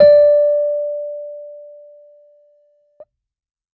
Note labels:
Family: keyboard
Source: electronic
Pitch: D5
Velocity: 100

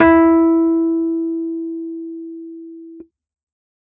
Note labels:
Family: keyboard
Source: electronic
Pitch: E4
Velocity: 127

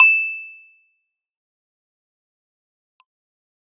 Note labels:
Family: keyboard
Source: electronic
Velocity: 75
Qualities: bright, fast decay, percussive

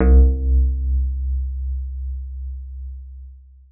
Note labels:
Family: guitar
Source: electronic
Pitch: C2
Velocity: 100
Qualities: long release, reverb

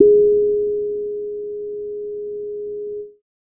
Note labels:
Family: bass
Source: synthesizer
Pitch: G#4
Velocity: 75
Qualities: dark

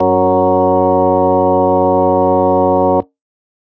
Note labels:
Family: organ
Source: electronic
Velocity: 127

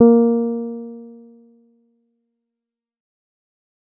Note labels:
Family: bass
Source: synthesizer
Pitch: A#3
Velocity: 75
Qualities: dark, fast decay

